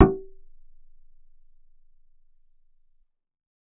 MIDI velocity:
127